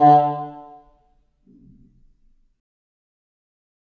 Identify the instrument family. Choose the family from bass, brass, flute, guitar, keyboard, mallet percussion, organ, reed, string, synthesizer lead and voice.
reed